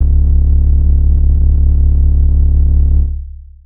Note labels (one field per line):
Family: keyboard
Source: electronic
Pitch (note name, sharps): C#1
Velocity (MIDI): 50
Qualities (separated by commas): distorted, long release